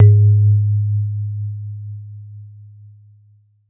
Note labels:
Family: mallet percussion; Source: acoustic; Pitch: G#2; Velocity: 75

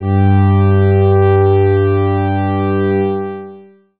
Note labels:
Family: organ; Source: electronic; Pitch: G2; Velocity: 50; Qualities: distorted, long release

